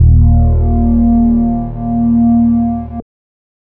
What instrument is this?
synthesizer bass